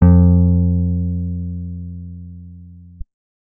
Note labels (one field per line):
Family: guitar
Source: acoustic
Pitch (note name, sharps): F2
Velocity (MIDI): 25